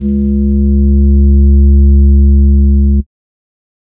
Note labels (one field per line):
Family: flute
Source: synthesizer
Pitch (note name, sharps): C#2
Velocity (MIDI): 100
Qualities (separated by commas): dark